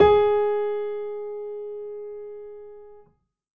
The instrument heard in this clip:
acoustic keyboard